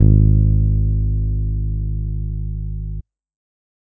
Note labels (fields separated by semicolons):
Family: bass; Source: electronic; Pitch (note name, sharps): G#1; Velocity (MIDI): 127